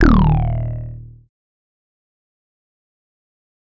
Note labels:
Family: bass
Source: synthesizer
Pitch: D#1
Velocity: 50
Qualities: distorted, fast decay

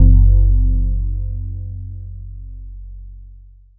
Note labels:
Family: mallet percussion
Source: electronic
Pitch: F#1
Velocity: 50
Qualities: long release

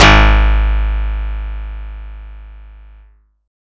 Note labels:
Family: guitar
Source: acoustic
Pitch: G#1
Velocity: 127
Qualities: bright

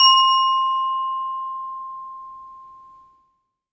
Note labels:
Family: mallet percussion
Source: acoustic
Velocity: 50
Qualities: reverb

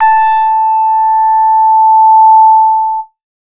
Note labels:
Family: bass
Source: synthesizer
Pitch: A5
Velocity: 25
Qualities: distorted

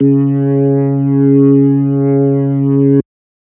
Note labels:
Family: organ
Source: electronic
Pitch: C#3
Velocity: 100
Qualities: distorted

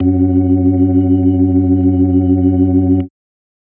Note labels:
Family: organ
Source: electronic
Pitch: F#2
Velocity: 127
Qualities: dark

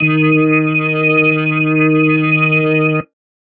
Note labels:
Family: keyboard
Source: electronic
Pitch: D#3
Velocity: 50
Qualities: distorted

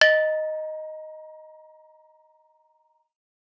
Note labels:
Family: mallet percussion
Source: acoustic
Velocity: 127

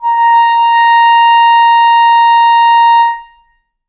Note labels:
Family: reed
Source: acoustic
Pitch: A#5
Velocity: 75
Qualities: reverb

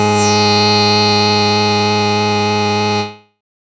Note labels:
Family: bass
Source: synthesizer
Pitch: G#2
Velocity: 127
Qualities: bright, distorted, non-linear envelope

